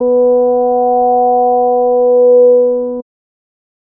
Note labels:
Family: bass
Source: synthesizer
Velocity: 100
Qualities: distorted

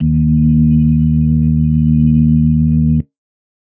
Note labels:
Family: organ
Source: electronic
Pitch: D#2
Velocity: 25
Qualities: dark

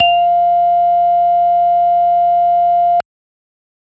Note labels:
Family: organ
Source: electronic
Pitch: F5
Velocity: 75

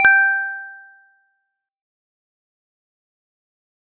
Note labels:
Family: mallet percussion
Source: acoustic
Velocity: 75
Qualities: fast decay, multiphonic

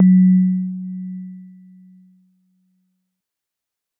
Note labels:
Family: keyboard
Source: electronic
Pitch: F#3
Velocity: 25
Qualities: dark

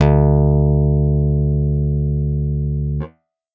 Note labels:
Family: guitar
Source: electronic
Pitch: D2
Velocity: 127

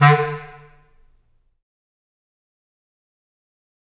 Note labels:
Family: reed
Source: acoustic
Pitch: D3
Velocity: 127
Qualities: fast decay, percussive, reverb

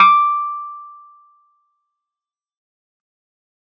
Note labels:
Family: keyboard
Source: electronic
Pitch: D6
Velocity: 127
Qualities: fast decay

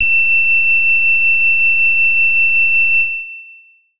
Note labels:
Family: keyboard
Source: electronic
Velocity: 25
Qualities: bright, distorted, long release

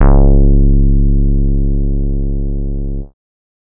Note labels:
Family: bass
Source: synthesizer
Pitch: C#1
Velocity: 100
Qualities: dark

